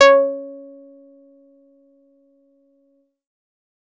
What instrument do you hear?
synthesizer bass